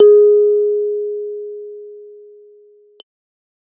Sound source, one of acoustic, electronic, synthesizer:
electronic